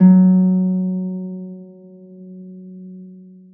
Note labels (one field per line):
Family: string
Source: acoustic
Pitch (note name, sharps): F#3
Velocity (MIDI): 75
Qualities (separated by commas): long release, reverb